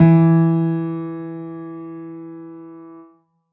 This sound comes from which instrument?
acoustic keyboard